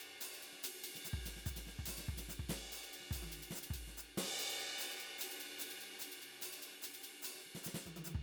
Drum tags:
fast jazz
beat
290 BPM
4/4
ride, hi-hat pedal, snare, high tom, kick

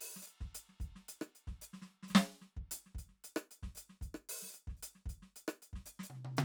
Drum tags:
songo
beat
112 BPM
4/4
closed hi-hat, open hi-hat, hi-hat pedal, snare, cross-stick, high tom, kick

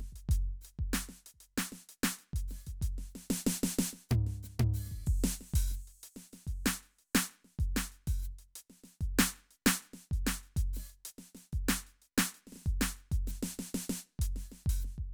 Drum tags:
funk
beat
95 BPM
4/4
crash, closed hi-hat, open hi-hat, hi-hat pedal, snare, floor tom, kick

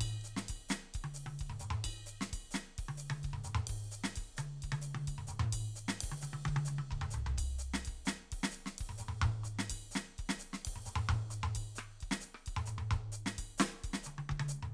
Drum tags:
Dominican merengue
beat
130 BPM
4/4
ride, ride bell, hi-hat pedal, snare, cross-stick, high tom, mid tom, floor tom, kick

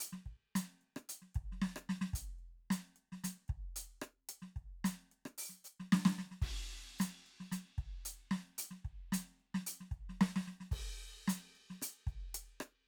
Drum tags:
funk
beat
112 BPM
4/4
crash, ride, closed hi-hat, hi-hat pedal, snare, cross-stick, kick

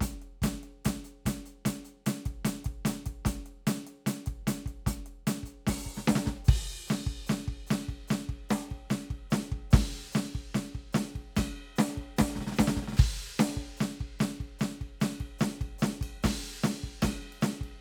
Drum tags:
Motown
beat
148 BPM
4/4
crash, ride, ride bell, closed hi-hat, open hi-hat, hi-hat pedal, snare, kick

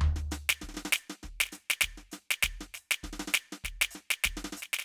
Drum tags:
New Orleans second line
beat
99 BPM
4/4
hi-hat pedal, snare, floor tom, kick

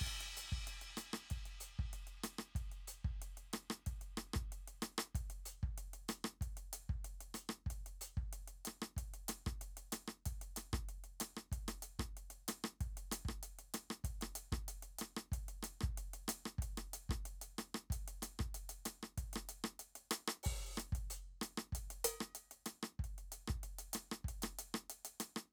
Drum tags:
Afrobeat
beat
94 BPM
4/4
closed hi-hat, open hi-hat, hi-hat pedal, cross-stick, kick

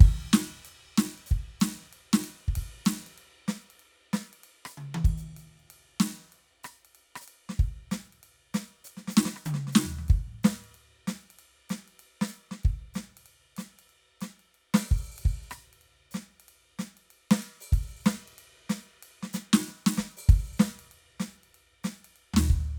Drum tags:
rock
beat
95 BPM
4/4
crash, ride, open hi-hat, hi-hat pedal, snare, cross-stick, high tom, mid tom, floor tom, kick

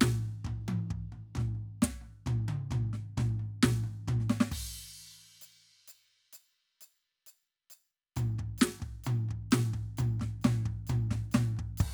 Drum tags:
pop
beat
132 BPM
4/4
crash, percussion, snare, high tom, mid tom, floor tom, kick

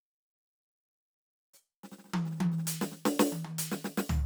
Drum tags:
funk
fill
112 BPM
4/4
closed hi-hat, hi-hat pedal, snare, high tom, floor tom

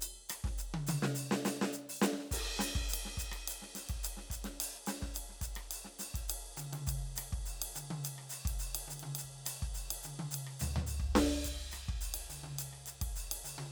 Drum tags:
Afro-Cuban
beat
105 BPM
4/4
crash, ride, ride bell, closed hi-hat, hi-hat pedal, snare, cross-stick, high tom, floor tom, kick

